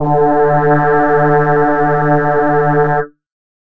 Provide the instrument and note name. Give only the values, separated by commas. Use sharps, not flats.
synthesizer voice, D3